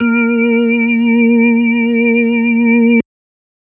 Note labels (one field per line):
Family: organ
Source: electronic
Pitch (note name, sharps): A#3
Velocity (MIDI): 50